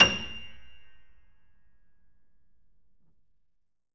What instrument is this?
acoustic keyboard